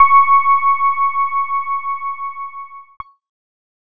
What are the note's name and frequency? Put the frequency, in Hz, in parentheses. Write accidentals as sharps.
C#6 (1109 Hz)